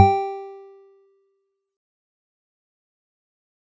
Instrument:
acoustic mallet percussion instrument